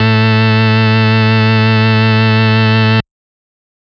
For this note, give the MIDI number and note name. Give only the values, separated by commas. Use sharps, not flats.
45, A2